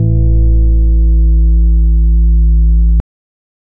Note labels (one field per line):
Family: organ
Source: electronic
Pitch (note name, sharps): A1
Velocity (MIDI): 75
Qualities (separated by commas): dark